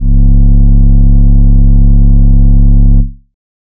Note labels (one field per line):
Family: flute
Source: synthesizer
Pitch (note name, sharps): C#1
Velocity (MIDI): 127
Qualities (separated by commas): dark